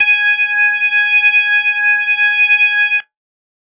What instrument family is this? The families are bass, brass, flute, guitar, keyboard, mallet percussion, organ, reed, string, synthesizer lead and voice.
organ